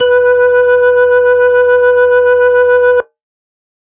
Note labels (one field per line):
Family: organ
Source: electronic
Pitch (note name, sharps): B4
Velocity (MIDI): 100